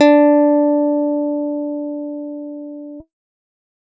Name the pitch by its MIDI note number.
62